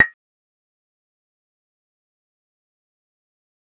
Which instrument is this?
synthesizer bass